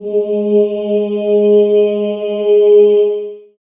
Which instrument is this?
acoustic voice